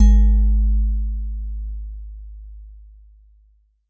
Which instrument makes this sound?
acoustic mallet percussion instrument